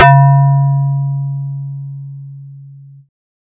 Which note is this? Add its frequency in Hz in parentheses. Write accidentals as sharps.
C#3 (138.6 Hz)